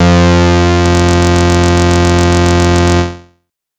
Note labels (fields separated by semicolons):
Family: bass; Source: synthesizer; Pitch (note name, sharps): F2; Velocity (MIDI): 50; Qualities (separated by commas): bright, distorted